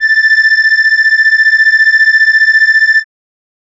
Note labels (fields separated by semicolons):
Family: keyboard; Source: acoustic; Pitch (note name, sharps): A6; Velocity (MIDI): 127; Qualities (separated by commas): bright